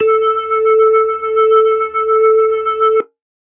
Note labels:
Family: organ; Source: electronic; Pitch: A4; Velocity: 75; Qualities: distorted

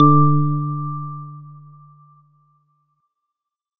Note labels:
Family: organ; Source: electronic; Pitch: D3; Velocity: 25

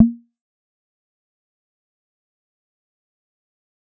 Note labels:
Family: bass; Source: synthesizer; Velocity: 100; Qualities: fast decay, percussive

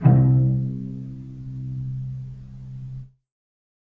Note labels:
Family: string; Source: acoustic; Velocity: 25; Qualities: dark, reverb

